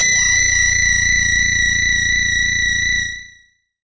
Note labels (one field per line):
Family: bass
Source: synthesizer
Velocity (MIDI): 127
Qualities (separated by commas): tempo-synced